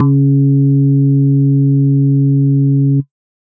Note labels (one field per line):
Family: organ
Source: electronic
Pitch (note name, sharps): C#3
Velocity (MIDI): 50